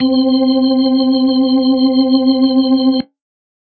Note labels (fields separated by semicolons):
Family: organ; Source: electronic; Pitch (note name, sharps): C4; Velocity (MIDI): 25; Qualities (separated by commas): reverb